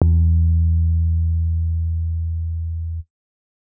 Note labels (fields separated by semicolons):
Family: keyboard; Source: electronic; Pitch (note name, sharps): E2; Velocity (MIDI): 25